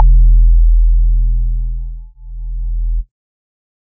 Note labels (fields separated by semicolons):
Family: organ; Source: electronic; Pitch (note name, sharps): E1; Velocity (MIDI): 25; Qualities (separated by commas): dark